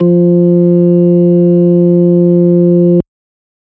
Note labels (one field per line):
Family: organ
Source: electronic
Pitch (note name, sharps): F3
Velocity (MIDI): 127